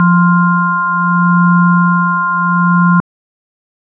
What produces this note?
electronic organ